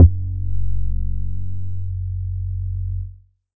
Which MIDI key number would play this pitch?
30